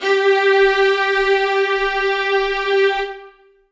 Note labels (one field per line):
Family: string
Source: acoustic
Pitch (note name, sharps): G4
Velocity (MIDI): 100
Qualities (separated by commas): reverb